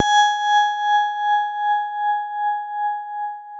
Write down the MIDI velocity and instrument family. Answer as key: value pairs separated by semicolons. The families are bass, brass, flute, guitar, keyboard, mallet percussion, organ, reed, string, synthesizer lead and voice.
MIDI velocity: 127; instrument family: guitar